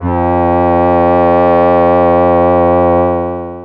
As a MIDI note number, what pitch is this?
41